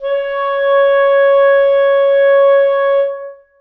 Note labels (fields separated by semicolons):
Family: reed; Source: acoustic; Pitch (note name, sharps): C#5; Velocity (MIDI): 50; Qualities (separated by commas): reverb